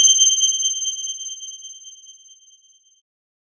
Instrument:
electronic keyboard